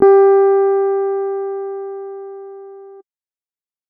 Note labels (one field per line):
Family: keyboard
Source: electronic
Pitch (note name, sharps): G4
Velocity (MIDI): 25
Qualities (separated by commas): dark